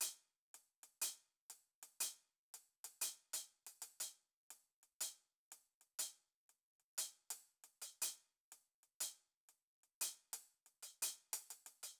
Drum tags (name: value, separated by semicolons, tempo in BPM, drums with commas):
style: jazz; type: beat; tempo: 120 BPM; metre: 4/4; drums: closed hi-hat